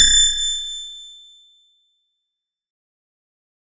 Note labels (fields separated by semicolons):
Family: guitar; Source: acoustic; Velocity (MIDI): 127; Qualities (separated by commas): bright, distorted, fast decay